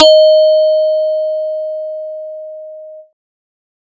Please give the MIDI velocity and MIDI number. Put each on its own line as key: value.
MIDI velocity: 25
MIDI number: 75